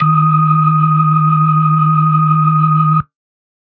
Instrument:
electronic organ